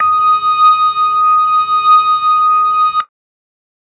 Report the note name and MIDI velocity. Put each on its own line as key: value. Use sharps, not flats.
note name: D#6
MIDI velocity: 25